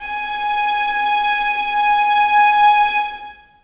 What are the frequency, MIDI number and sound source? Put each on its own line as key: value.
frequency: 830.6 Hz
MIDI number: 80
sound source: acoustic